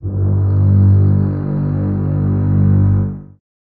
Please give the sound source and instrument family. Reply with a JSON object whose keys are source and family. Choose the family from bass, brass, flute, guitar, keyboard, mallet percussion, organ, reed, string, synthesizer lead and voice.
{"source": "acoustic", "family": "string"}